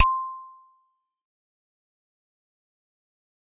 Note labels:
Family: mallet percussion; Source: acoustic; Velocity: 50; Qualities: fast decay, percussive

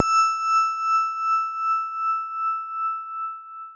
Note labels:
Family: guitar; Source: electronic; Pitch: E6; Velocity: 127; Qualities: bright, long release, reverb

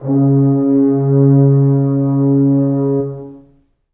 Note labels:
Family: brass; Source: acoustic; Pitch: C#3; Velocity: 25; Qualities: dark, long release, reverb

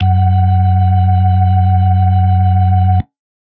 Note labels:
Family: organ; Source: electronic; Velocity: 100

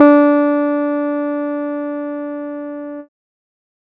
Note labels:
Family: keyboard; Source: electronic; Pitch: D4; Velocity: 75

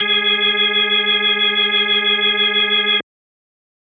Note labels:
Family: organ; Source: electronic; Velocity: 50

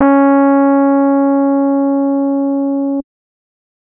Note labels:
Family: keyboard; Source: electronic; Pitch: C#4; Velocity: 127; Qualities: dark

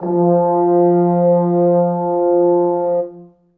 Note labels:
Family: brass; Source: acoustic; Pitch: F3; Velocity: 25; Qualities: dark, reverb

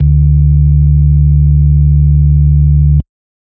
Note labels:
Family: organ; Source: electronic; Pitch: D2; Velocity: 127; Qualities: dark

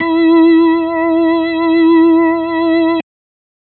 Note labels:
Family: organ; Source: electronic; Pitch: E4; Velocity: 50

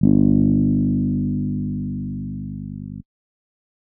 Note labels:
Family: keyboard; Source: electronic; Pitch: G1; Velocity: 50

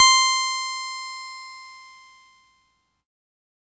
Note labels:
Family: keyboard; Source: electronic; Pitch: C6; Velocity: 75; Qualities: bright, distorted

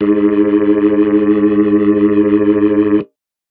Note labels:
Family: organ; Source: electronic; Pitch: G#2; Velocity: 100; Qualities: distorted

